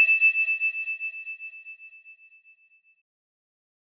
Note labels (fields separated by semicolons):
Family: keyboard; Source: electronic; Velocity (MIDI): 100; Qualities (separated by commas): bright